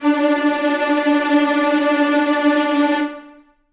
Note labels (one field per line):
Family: string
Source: acoustic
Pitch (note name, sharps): D4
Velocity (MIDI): 100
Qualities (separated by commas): non-linear envelope, reverb